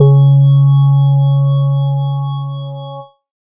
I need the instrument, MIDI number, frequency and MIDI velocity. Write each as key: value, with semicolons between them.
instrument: electronic organ; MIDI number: 49; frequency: 138.6 Hz; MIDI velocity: 25